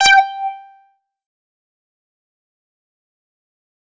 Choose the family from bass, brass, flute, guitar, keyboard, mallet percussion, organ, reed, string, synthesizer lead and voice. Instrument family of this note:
bass